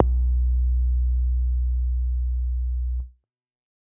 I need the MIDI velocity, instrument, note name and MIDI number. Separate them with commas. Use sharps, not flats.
100, synthesizer bass, B1, 35